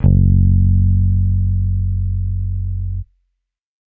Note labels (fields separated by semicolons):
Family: bass; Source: electronic; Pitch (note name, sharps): F#1; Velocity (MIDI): 25